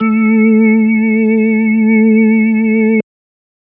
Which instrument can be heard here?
electronic organ